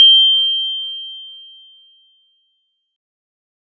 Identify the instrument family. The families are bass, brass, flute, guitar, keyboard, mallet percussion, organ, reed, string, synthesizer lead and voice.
mallet percussion